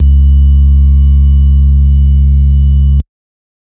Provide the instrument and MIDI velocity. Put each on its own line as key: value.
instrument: electronic organ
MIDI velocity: 100